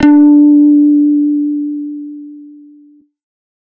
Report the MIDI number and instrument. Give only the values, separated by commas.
62, synthesizer bass